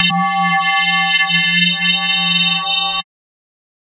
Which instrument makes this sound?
electronic mallet percussion instrument